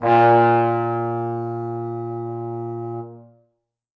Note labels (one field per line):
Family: brass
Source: acoustic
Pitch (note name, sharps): A#2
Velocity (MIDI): 25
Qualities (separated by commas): bright, reverb